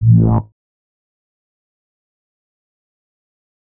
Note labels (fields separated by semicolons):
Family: bass; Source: synthesizer; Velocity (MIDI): 50; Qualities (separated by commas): distorted, fast decay, percussive